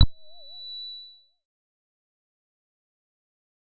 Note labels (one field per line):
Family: bass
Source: synthesizer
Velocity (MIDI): 25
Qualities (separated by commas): fast decay